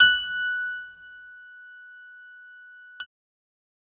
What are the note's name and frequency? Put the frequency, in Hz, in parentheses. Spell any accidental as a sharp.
F#6 (1480 Hz)